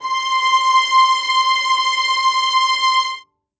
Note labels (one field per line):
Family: string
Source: acoustic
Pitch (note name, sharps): C6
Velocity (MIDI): 100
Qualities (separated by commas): reverb